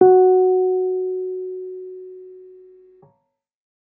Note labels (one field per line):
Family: keyboard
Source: electronic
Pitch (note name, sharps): F#4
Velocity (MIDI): 50